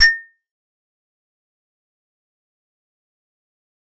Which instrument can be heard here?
acoustic keyboard